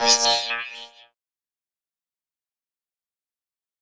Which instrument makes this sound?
electronic keyboard